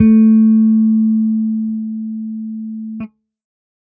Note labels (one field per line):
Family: bass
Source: electronic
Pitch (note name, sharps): A3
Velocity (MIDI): 25